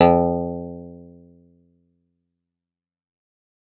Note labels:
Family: guitar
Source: acoustic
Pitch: F2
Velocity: 50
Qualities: fast decay, reverb

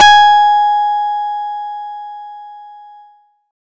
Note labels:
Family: guitar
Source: acoustic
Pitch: G#5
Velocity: 100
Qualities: bright

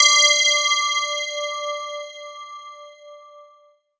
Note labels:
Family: mallet percussion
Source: electronic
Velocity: 127

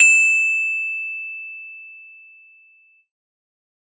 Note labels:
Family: mallet percussion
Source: acoustic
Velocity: 100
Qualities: bright

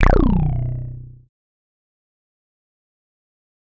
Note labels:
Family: bass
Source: synthesizer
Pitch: B0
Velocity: 100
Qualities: distorted, fast decay

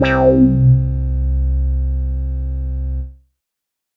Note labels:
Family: bass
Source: synthesizer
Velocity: 50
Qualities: distorted, non-linear envelope

